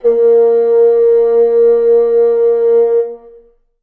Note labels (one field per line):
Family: reed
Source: acoustic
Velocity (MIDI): 25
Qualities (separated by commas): long release, reverb